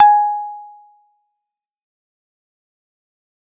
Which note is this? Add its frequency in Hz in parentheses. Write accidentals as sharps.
G#5 (830.6 Hz)